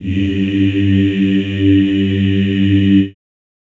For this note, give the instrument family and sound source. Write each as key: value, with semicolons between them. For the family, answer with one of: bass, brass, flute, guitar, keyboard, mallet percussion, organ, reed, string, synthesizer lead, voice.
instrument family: voice; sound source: acoustic